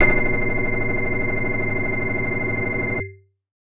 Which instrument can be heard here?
electronic keyboard